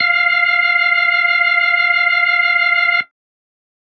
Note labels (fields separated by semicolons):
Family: organ; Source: electronic; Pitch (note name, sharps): F5; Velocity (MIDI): 50